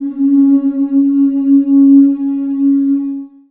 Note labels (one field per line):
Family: voice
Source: acoustic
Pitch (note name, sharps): C#4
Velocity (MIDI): 75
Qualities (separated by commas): dark, reverb